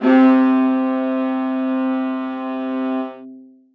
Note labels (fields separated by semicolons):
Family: string; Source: acoustic; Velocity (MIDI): 127; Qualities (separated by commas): long release, reverb